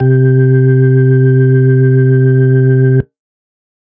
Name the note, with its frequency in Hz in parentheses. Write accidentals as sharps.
C3 (130.8 Hz)